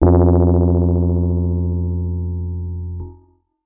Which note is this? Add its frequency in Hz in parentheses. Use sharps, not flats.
F2 (87.31 Hz)